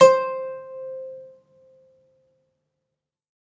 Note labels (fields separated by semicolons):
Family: guitar; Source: acoustic; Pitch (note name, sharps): C5; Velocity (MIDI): 75; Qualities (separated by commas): reverb